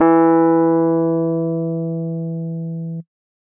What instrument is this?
electronic keyboard